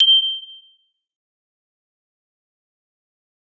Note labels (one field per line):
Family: mallet percussion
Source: acoustic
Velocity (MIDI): 100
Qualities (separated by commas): bright, fast decay, percussive